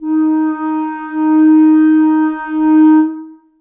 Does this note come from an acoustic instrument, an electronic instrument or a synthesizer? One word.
acoustic